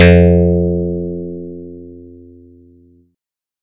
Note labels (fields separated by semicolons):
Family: bass; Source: synthesizer; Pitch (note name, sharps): F2; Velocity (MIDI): 100